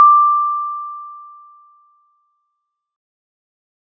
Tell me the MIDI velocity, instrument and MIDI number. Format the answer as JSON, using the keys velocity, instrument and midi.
{"velocity": 75, "instrument": "acoustic mallet percussion instrument", "midi": 86}